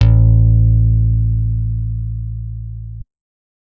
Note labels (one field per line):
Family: guitar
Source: acoustic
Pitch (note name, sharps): A1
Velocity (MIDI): 75